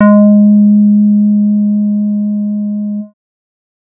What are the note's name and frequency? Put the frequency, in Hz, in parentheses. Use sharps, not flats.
G#3 (207.7 Hz)